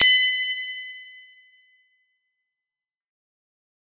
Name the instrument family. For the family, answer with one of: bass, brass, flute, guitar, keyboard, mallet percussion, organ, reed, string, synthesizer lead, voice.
guitar